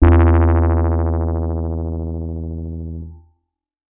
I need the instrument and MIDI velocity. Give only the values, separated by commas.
electronic keyboard, 127